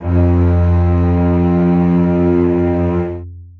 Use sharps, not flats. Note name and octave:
F2